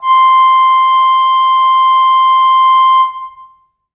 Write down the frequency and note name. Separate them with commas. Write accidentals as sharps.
1047 Hz, C6